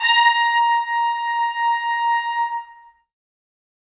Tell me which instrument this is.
acoustic brass instrument